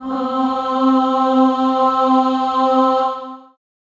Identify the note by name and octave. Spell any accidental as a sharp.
C4